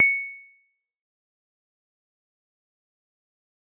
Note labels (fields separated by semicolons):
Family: mallet percussion; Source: acoustic; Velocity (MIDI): 100; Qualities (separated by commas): fast decay, percussive